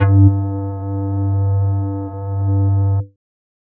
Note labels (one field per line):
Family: flute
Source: synthesizer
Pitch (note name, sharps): G2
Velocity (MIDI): 75